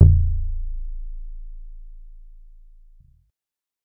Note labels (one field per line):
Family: bass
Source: synthesizer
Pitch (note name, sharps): A0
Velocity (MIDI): 50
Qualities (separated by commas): dark